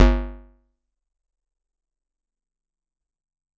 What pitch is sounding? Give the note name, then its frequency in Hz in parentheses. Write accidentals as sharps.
G1 (49 Hz)